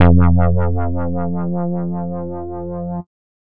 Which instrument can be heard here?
synthesizer bass